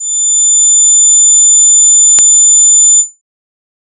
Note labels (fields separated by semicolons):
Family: voice; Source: synthesizer; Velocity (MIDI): 25; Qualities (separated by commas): bright